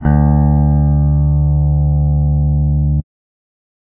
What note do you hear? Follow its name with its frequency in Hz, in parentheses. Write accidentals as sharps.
D2 (73.42 Hz)